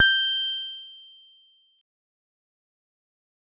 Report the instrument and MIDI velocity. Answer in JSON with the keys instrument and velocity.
{"instrument": "acoustic mallet percussion instrument", "velocity": 50}